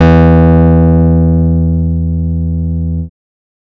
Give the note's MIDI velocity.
75